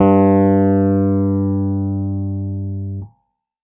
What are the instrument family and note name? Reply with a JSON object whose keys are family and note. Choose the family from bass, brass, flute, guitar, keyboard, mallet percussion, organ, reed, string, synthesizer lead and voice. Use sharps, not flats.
{"family": "keyboard", "note": "G2"}